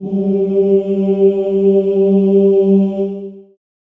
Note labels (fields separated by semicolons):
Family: voice; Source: acoustic; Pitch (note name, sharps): G3; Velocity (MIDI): 75; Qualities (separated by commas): long release, reverb